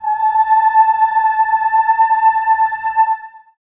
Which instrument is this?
acoustic voice